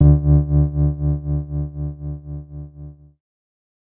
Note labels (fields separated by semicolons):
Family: keyboard; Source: electronic; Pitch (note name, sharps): D2; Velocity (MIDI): 25; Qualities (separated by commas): dark